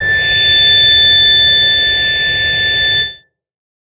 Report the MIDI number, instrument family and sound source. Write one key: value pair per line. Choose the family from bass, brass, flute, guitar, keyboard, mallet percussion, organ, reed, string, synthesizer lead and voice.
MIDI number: 93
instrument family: bass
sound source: synthesizer